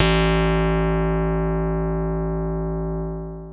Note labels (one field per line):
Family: keyboard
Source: electronic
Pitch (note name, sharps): A1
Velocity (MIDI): 75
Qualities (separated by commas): distorted, long release